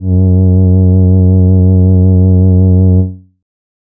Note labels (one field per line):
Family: voice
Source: synthesizer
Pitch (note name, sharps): F#2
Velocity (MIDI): 25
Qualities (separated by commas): dark